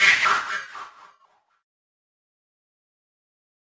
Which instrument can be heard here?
electronic keyboard